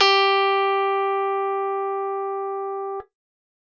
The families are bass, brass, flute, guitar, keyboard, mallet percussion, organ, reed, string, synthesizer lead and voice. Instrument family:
keyboard